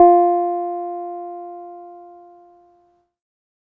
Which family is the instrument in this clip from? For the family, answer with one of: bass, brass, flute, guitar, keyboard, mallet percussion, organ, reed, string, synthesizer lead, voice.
keyboard